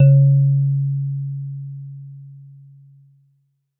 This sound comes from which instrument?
acoustic mallet percussion instrument